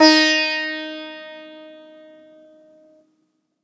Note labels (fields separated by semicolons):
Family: guitar; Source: acoustic; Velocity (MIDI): 25; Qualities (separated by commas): bright